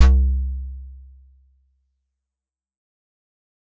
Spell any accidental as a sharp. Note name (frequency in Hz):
C2 (65.41 Hz)